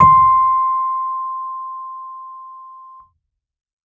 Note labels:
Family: keyboard; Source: electronic; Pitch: C6; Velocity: 100

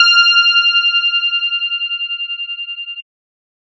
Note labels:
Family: bass; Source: synthesizer; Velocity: 50

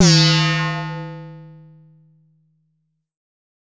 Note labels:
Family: bass; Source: synthesizer; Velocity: 75; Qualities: bright, distorted

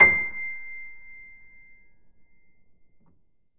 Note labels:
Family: keyboard; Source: acoustic; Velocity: 50; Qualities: reverb

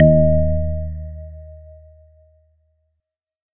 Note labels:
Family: organ; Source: electronic; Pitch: D#2; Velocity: 50

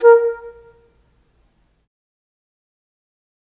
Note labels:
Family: flute; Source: acoustic; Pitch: A#4; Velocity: 75; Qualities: fast decay, percussive, reverb

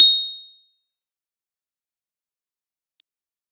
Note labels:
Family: keyboard; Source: electronic; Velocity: 25; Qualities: bright, fast decay, percussive

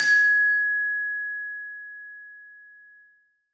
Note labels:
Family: mallet percussion; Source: acoustic; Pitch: G#6; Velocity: 127; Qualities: bright, reverb

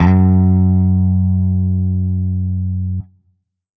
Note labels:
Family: guitar; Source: electronic; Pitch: F#2; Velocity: 127; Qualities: distorted

